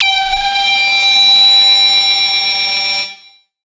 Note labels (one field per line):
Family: synthesizer lead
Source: synthesizer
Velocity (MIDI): 127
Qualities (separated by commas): bright, distorted, multiphonic, non-linear envelope